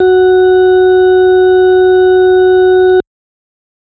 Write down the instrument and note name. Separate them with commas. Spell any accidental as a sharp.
electronic organ, F#4